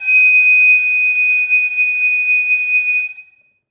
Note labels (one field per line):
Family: flute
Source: acoustic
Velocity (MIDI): 50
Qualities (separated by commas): bright, reverb